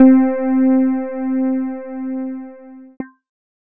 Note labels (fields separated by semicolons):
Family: keyboard; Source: electronic; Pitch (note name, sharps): C4; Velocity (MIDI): 50; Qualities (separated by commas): dark, distorted